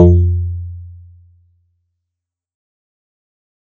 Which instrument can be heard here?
synthesizer guitar